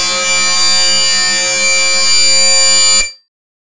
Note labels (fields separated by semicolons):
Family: bass; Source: synthesizer; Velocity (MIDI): 127; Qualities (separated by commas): bright, distorted